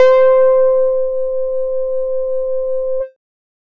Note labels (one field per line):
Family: bass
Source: synthesizer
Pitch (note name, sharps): C5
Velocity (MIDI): 25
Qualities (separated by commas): distorted, multiphonic, tempo-synced